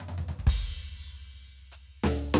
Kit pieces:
crash, hi-hat pedal, snare, mid tom, floor tom and kick